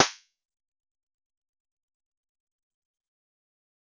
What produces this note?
synthesizer guitar